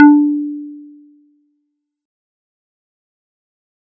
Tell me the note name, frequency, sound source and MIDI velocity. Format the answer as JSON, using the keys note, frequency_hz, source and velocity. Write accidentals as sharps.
{"note": "D4", "frequency_hz": 293.7, "source": "acoustic", "velocity": 75}